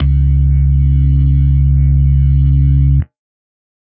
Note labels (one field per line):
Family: organ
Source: electronic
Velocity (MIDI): 75